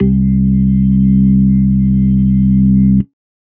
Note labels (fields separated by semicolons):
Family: organ; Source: electronic; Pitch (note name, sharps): C2; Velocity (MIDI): 25; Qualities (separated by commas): dark